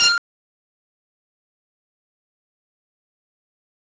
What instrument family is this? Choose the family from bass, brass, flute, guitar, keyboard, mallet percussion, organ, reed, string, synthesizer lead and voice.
bass